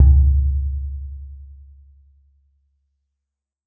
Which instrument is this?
acoustic mallet percussion instrument